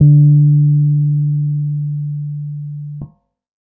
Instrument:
electronic keyboard